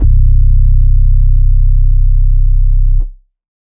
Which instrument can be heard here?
electronic keyboard